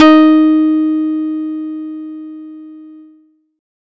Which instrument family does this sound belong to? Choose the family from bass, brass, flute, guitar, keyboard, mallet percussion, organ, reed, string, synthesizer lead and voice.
guitar